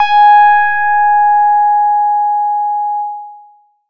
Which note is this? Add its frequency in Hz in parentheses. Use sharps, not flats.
G#5 (830.6 Hz)